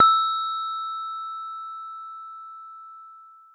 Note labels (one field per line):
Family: mallet percussion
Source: acoustic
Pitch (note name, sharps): E6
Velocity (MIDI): 100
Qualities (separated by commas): bright